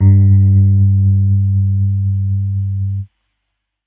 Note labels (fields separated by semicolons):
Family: keyboard; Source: electronic; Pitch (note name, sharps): G2; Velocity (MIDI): 50; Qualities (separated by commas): dark